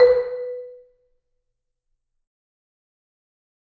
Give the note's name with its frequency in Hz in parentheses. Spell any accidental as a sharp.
B4 (493.9 Hz)